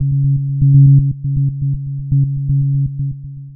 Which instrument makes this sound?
synthesizer lead